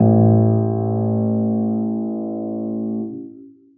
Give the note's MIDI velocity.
25